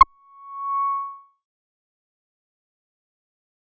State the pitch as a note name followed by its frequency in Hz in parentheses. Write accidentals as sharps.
C#6 (1109 Hz)